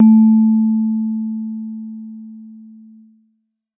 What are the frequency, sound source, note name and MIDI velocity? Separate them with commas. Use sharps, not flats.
220 Hz, acoustic, A3, 50